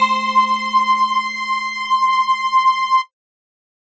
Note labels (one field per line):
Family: mallet percussion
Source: electronic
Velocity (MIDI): 100